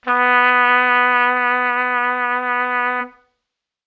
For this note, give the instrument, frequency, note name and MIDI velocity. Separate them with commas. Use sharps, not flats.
acoustic brass instrument, 246.9 Hz, B3, 25